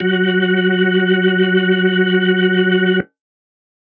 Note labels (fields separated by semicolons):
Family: organ; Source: electronic; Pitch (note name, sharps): F#3; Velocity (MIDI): 75; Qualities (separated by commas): reverb